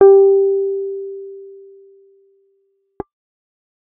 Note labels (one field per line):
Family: bass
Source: synthesizer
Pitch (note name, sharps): G4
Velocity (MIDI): 50